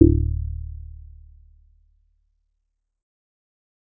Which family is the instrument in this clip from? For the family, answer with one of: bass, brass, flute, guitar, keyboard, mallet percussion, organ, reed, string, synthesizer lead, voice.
bass